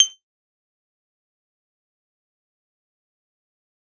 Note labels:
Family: guitar; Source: synthesizer; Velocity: 75; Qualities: bright, fast decay, percussive

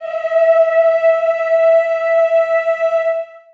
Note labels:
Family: voice; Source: acoustic; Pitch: E5; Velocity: 25; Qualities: reverb

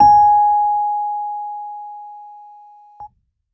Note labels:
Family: keyboard; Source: electronic; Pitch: G#5; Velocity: 50

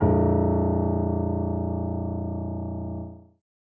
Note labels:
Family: keyboard; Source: acoustic; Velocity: 75

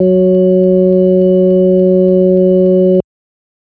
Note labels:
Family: organ; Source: electronic; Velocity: 25; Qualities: dark

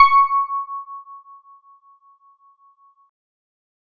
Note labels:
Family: keyboard; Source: electronic; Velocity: 75

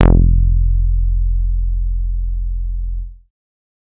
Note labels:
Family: bass; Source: synthesizer; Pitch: F1; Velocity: 127; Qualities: distorted

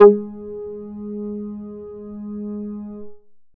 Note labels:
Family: bass; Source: synthesizer; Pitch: G#3; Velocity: 50; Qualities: distorted

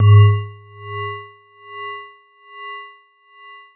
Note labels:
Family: mallet percussion; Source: electronic; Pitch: G#2; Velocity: 127; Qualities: long release

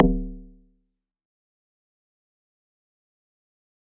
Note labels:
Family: mallet percussion; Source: acoustic; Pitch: D1; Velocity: 127; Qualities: fast decay, percussive

